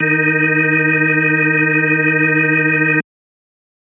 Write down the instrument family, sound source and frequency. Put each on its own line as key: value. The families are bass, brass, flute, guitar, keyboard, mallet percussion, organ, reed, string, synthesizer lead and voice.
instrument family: organ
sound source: electronic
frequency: 155.6 Hz